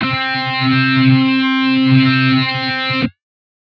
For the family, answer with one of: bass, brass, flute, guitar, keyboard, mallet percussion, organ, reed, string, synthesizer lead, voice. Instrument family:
guitar